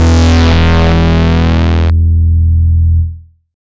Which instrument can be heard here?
synthesizer bass